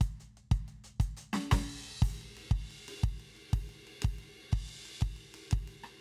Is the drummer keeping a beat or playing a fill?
beat